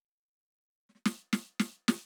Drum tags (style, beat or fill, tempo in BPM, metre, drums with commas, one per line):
Afro-Cuban rumba
fill
110 BPM
4/4
snare